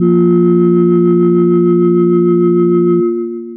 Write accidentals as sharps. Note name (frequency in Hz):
A#1 (58.27 Hz)